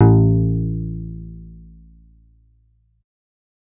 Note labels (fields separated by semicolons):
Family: bass; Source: synthesizer; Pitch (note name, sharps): A1; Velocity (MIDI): 75